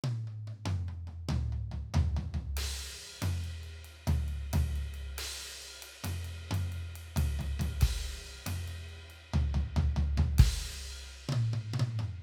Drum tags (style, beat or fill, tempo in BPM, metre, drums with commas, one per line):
rock
beat
92 BPM
4/4
crash, ride, high tom, mid tom, floor tom, kick